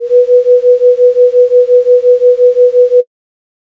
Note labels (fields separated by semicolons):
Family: flute; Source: synthesizer; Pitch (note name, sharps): B4; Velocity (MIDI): 75